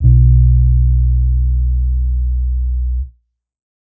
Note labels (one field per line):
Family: bass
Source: electronic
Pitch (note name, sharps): B1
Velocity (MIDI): 50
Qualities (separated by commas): dark